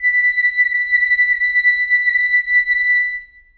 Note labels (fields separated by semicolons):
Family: reed; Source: acoustic; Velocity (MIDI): 25; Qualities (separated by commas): reverb